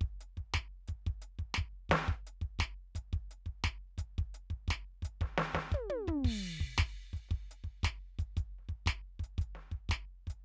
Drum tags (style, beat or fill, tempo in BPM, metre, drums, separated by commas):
rock, beat, 115 BPM, 4/4, crash, closed hi-hat, snare, high tom, floor tom, kick